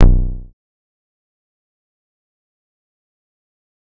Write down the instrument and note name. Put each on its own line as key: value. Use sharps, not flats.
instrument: synthesizer bass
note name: B0